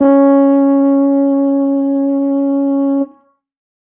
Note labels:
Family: brass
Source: acoustic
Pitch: C#4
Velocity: 75

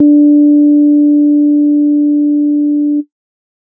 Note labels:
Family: organ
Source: electronic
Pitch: D4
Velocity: 127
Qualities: dark

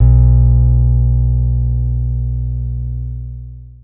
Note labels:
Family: guitar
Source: acoustic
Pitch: B1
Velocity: 50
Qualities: dark, long release

